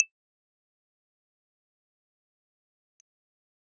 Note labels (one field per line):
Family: keyboard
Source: electronic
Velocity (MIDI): 50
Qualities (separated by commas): fast decay, percussive